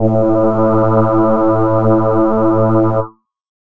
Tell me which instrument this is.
synthesizer voice